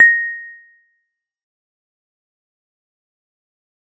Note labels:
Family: mallet percussion; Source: acoustic; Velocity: 25; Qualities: fast decay, percussive

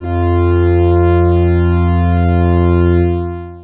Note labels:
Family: organ; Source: electronic; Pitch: F2; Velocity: 25; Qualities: distorted, long release

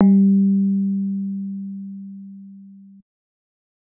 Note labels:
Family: keyboard; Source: electronic; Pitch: G3; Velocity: 25; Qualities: dark

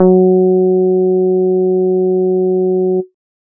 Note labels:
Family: bass; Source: synthesizer; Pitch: F#3; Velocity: 25

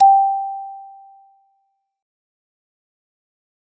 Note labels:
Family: mallet percussion; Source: acoustic; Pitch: G5; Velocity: 100; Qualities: fast decay

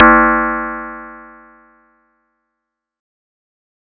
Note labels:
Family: mallet percussion; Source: acoustic; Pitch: F#1; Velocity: 127; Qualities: bright

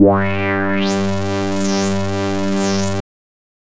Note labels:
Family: bass; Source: synthesizer; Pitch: G2; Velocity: 127; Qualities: distorted

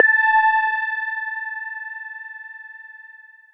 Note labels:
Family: mallet percussion; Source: electronic; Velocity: 25; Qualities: bright, distorted, non-linear envelope

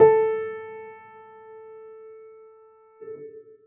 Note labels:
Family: keyboard; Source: acoustic; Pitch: A4; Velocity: 50; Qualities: reverb

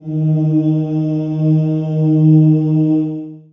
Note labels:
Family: voice; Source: acoustic; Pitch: D#3; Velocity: 25; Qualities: dark, long release, reverb

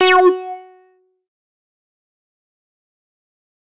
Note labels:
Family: bass; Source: synthesizer; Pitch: F#4; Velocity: 127; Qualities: distorted, fast decay, percussive

